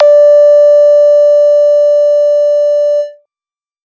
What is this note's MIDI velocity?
50